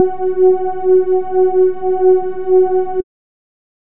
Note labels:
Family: bass; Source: synthesizer; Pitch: F#4; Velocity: 75; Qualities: dark

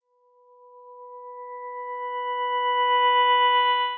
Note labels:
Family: guitar; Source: electronic; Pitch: B4; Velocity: 75; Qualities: dark, long release

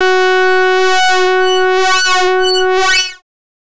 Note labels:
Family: bass; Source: synthesizer; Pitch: F#4; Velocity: 75; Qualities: distorted, non-linear envelope

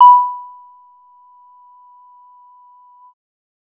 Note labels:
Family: bass; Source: synthesizer; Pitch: B5; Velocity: 50; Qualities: percussive

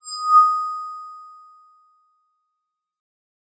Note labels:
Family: mallet percussion; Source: electronic; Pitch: D#6; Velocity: 127; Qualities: bright, fast decay

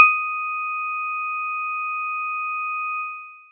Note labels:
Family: mallet percussion; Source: acoustic; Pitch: D#6; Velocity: 50

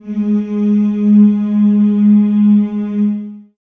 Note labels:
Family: voice; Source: acoustic; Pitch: G#3; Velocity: 25; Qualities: dark, long release, reverb

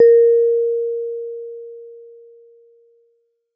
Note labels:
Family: mallet percussion; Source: acoustic; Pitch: A#4; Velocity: 127

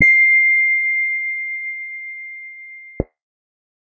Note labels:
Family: guitar; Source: electronic; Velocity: 25; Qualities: reverb

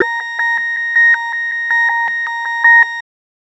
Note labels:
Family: bass; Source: synthesizer; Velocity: 25; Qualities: tempo-synced

